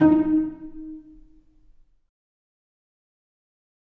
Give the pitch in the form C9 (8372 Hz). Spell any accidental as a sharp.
D#4 (311.1 Hz)